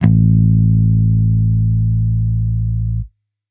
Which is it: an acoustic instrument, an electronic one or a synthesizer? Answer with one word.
electronic